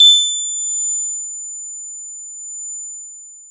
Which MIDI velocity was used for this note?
127